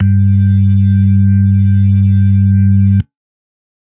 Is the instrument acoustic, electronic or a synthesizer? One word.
electronic